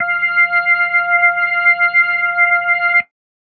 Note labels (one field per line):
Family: organ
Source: electronic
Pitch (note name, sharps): F5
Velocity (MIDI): 25